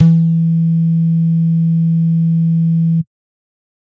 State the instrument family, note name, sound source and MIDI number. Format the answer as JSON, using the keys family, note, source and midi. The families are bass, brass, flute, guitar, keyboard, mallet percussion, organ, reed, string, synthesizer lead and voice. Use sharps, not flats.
{"family": "bass", "note": "E3", "source": "synthesizer", "midi": 52}